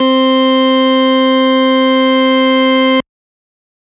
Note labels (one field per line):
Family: organ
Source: electronic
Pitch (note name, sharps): C4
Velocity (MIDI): 127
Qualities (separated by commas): distorted